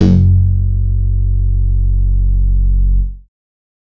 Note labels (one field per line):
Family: bass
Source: synthesizer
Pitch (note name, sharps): F#1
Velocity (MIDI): 100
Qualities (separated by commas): distorted